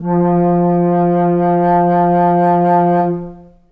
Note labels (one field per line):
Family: flute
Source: acoustic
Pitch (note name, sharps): F3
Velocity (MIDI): 100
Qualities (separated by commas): long release, reverb